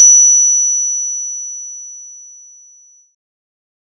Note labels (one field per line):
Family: bass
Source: synthesizer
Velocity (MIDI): 50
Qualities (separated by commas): bright